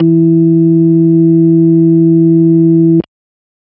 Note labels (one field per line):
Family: organ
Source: electronic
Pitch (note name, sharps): E3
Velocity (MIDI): 25